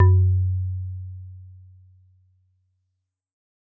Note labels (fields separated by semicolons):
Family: mallet percussion; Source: acoustic; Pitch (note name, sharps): F#2; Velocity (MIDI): 75